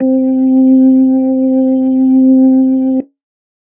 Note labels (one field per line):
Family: organ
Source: electronic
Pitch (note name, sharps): C4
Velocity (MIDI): 127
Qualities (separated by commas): dark